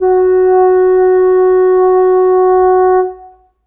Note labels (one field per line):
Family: reed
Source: acoustic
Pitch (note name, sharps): F#4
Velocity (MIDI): 50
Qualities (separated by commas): reverb